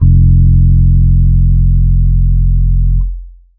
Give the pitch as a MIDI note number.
29